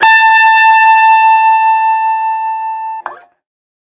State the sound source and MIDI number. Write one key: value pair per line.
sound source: electronic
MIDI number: 81